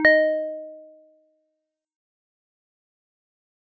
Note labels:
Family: mallet percussion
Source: acoustic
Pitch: D#5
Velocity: 50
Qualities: dark, fast decay, multiphonic

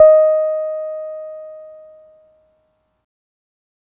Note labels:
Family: keyboard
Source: electronic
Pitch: D#5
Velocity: 25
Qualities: dark

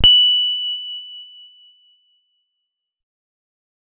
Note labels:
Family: guitar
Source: electronic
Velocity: 25

